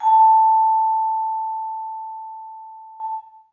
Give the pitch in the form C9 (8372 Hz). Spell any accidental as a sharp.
A5 (880 Hz)